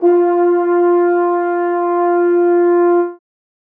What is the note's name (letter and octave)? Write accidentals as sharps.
F4